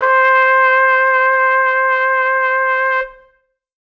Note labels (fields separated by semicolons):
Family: brass; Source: acoustic; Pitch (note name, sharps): C5; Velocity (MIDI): 25